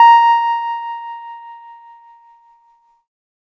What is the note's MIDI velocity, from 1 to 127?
100